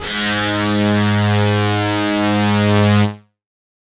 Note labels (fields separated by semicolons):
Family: guitar; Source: electronic; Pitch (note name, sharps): G#2; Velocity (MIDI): 75